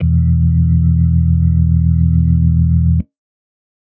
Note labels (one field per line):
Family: organ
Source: electronic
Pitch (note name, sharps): E1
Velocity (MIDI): 25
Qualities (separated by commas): dark